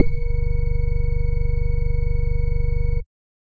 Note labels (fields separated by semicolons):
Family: bass; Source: synthesizer; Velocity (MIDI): 50